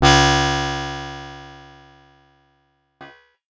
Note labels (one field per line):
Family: guitar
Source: acoustic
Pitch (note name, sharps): C#2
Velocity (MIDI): 127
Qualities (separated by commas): bright, distorted